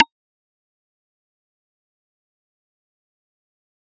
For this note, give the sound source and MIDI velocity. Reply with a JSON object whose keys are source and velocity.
{"source": "acoustic", "velocity": 100}